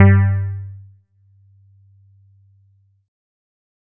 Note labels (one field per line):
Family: keyboard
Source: electronic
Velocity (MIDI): 100